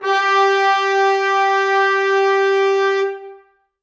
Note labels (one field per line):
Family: brass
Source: acoustic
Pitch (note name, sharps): G4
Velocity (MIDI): 127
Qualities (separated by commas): bright, reverb